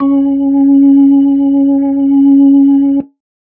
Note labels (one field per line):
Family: organ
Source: electronic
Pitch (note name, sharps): C#4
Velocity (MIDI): 100